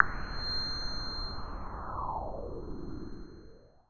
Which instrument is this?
synthesizer lead